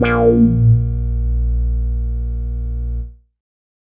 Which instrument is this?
synthesizer bass